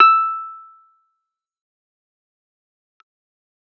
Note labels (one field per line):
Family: keyboard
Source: electronic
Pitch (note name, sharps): E6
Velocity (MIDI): 75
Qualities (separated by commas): fast decay, percussive